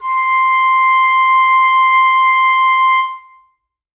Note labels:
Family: reed; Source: acoustic; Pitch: C6; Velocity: 50; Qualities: reverb

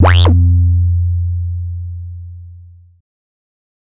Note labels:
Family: bass; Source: synthesizer; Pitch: F2; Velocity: 100; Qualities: distorted

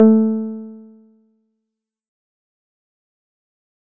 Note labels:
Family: guitar; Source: synthesizer; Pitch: A3; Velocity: 127; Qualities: dark, fast decay

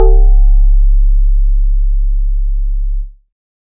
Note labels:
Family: synthesizer lead; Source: synthesizer; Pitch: C#1; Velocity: 75

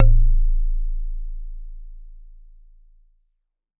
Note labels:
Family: mallet percussion; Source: acoustic; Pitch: A0; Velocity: 25; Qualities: dark

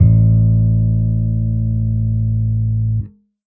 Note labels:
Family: bass; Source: electronic; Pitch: A1; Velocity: 75

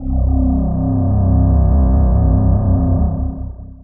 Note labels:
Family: voice; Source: synthesizer; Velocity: 50; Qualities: distorted, long release

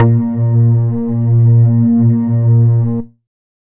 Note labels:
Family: bass; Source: synthesizer; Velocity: 100

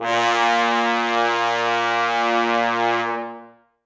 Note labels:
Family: brass; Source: acoustic; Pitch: A#2; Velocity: 127; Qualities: bright, long release, reverb

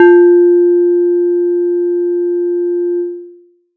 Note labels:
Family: mallet percussion; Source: acoustic; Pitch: F4; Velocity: 127

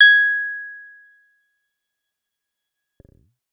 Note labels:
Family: bass; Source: synthesizer; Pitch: G#6; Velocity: 100

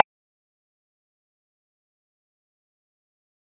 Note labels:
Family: mallet percussion; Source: electronic; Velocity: 75; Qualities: fast decay, percussive

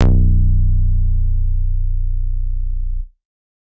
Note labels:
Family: bass; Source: synthesizer; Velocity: 75; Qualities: dark

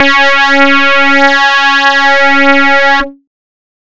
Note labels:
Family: bass; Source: synthesizer; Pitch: C#4; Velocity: 127; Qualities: bright, distorted

